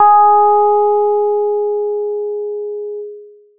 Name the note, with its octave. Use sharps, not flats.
G#4